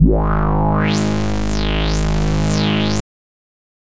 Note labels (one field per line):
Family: bass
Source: synthesizer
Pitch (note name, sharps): G#1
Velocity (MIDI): 127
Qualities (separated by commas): distorted